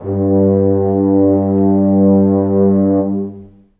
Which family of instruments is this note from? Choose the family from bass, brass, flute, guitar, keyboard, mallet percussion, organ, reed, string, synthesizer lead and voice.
brass